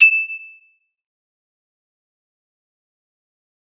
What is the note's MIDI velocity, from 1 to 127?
50